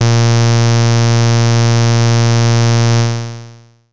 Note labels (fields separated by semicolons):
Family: bass; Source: synthesizer; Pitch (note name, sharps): A#2; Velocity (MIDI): 50; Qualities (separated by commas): bright, distorted, long release